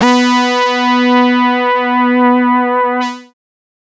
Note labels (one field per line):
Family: bass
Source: synthesizer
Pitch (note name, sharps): B3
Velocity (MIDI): 25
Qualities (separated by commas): distorted, multiphonic